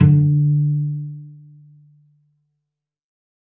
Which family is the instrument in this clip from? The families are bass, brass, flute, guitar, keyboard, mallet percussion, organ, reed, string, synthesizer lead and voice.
string